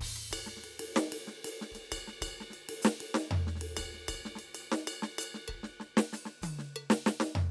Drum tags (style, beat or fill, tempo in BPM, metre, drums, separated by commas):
Afro-Cuban, beat, 128 BPM, 4/4, crash, ride, ride bell, open hi-hat, hi-hat pedal, percussion, snare, cross-stick, high tom, floor tom, kick